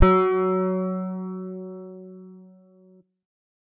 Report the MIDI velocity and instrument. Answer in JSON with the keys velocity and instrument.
{"velocity": 50, "instrument": "electronic guitar"}